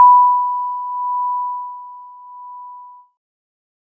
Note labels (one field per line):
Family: keyboard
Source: electronic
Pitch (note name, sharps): B5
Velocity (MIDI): 75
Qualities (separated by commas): multiphonic